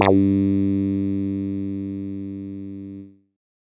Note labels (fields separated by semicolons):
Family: bass; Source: synthesizer; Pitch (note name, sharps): G2; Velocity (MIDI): 100; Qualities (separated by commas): distorted